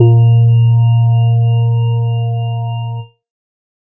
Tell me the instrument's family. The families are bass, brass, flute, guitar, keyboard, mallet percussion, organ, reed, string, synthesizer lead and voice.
organ